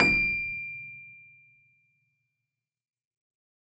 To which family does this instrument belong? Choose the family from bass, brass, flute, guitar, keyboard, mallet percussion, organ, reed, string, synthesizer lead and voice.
keyboard